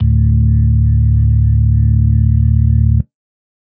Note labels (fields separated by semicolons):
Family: organ; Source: electronic; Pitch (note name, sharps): D1; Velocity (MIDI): 127; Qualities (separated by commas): dark